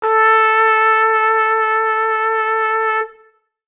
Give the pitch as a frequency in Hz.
440 Hz